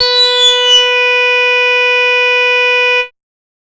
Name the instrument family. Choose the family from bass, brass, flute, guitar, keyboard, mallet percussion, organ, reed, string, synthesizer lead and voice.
bass